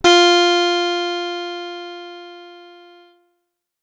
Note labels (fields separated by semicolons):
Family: guitar; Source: acoustic; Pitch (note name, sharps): F4; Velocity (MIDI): 127; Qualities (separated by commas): bright, distorted